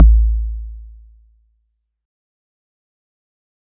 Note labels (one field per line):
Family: mallet percussion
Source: acoustic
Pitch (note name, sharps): A1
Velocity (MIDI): 25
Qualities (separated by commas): dark, fast decay